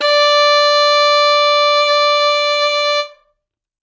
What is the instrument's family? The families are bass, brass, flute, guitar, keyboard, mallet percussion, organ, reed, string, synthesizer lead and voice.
reed